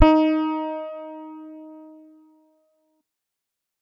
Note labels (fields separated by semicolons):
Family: guitar; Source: electronic; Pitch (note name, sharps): D#4; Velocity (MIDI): 50; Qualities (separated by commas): distorted